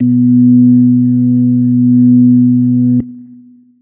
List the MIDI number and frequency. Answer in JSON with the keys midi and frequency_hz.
{"midi": 47, "frequency_hz": 123.5}